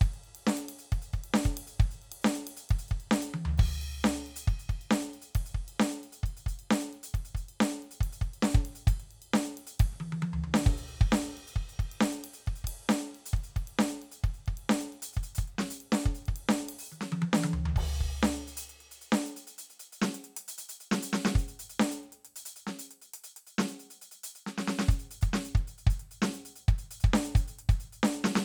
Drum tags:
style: rock; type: beat; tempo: 135 BPM; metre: 4/4; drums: crash, ride, ride bell, closed hi-hat, open hi-hat, hi-hat pedal, snare, high tom, floor tom, kick

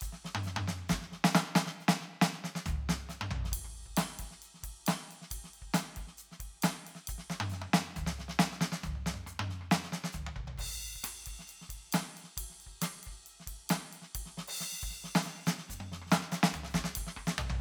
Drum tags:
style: rock; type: beat; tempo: 136 BPM; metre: 4/4; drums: crash, ride, ride bell, closed hi-hat, hi-hat pedal, snare, cross-stick, high tom, mid tom, floor tom, kick

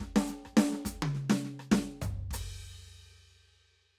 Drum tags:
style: New Orleans shuffle; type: beat; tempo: 104 BPM; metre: 4/4; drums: crash, hi-hat pedal, snare, cross-stick, high tom, floor tom, kick

